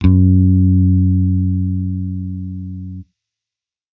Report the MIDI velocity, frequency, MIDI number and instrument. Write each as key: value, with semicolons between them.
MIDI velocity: 50; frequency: 92.5 Hz; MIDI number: 42; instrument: electronic bass